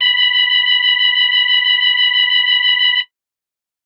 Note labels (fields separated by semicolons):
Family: organ; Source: electronic; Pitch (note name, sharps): B5; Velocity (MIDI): 25; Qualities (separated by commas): distorted